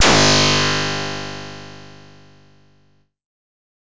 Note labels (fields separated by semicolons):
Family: bass; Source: synthesizer; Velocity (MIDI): 127; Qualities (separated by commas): bright, distorted